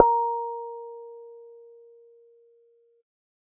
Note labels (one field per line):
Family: bass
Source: synthesizer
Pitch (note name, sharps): A#4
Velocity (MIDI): 100